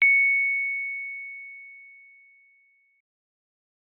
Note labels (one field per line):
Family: keyboard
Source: electronic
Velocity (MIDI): 25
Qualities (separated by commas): bright